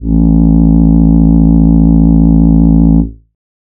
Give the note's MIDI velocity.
100